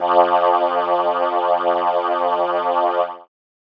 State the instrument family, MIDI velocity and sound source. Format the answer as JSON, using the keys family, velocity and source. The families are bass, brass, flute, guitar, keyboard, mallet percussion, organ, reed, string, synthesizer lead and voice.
{"family": "keyboard", "velocity": 75, "source": "synthesizer"}